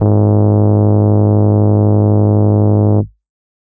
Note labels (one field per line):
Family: organ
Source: electronic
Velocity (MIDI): 127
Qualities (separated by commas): distorted